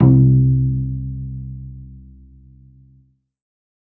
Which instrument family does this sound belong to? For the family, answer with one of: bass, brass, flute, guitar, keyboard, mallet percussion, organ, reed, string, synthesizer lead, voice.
string